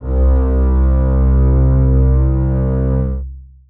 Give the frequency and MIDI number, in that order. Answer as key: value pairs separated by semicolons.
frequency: 65.41 Hz; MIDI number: 36